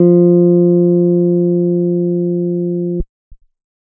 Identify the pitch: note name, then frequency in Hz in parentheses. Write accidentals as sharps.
F3 (174.6 Hz)